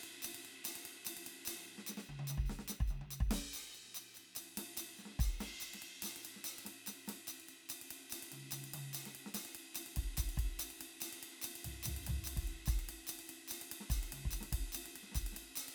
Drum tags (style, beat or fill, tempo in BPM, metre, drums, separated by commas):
fast jazz, beat, 290 BPM, 4/4, crash, ride, hi-hat pedal, snare, high tom, floor tom, kick